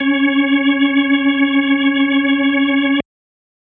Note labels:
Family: organ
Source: electronic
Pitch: C#4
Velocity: 100

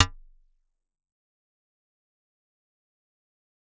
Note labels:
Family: mallet percussion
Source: acoustic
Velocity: 100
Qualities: fast decay, percussive

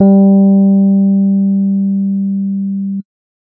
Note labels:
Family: keyboard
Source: electronic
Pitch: G3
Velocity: 100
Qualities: dark

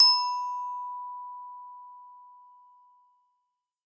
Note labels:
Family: mallet percussion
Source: acoustic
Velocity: 127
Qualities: reverb

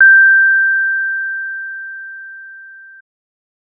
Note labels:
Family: bass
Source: synthesizer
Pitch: G6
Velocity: 25

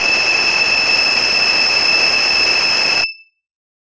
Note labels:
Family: guitar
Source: electronic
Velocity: 100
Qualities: bright, distorted

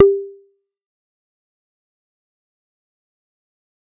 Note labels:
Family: bass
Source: synthesizer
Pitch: G4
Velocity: 127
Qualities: distorted, fast decay, percussive

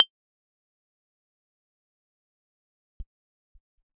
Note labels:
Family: keyboard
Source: electronic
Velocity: 75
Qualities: fast decay, percussive

